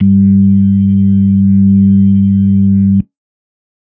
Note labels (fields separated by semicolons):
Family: organ; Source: electronic; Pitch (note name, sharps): G2; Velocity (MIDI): 25; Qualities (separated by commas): dark